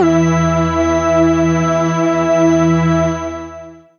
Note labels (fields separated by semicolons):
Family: synthesizer lead; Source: synthesizer; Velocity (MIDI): 100; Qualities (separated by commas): long release